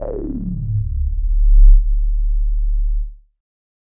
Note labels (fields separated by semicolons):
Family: bass; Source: synthesizer; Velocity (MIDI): 25; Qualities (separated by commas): distorted, non-linear envelope